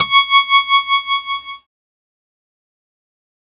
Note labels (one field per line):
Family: keyboard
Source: synthesizer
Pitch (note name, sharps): C#6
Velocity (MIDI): 75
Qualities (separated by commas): bright, distorted, fast decay